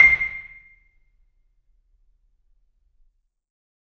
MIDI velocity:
127